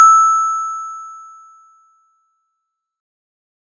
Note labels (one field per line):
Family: mallet percussion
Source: acoustic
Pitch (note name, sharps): E6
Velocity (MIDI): 100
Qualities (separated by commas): bright